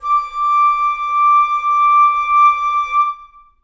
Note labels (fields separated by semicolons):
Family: flute; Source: acoustic; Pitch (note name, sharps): D6; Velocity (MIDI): 25; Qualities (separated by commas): reverb